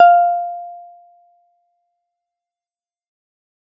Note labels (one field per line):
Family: keyboard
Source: electronic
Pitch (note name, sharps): F5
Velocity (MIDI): 50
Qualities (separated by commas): fast decay